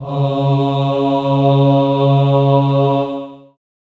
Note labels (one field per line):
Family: voice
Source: acoustic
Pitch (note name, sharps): C#3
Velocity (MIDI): 25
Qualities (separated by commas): long release, reverb